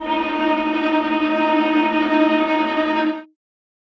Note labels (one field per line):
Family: string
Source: acoustic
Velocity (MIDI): 25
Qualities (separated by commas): bright, non-linear envelope, reverb